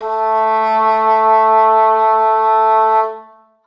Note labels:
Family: reed; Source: acoustic; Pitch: A3; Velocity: 25; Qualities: reverb

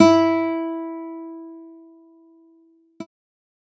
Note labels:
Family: guitar; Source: electronic; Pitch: E4; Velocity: 100

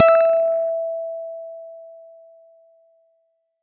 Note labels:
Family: guitar; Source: electronic; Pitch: E5; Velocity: 100

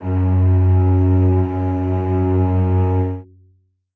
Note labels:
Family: string; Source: acoustic; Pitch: F#2; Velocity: 25; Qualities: reverb

